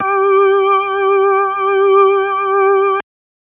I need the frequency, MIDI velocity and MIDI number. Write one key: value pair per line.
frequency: 392 Hz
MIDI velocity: 100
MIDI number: 67